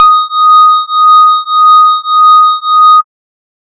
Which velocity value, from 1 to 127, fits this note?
127